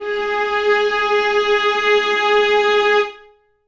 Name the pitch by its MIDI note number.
68